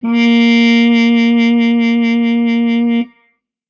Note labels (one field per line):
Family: brass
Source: acoustic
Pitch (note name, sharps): A#3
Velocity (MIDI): 75